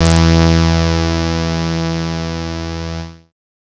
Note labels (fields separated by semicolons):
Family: bass; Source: synthesizer; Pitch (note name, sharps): E2; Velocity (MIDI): 25; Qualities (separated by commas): bright, distorted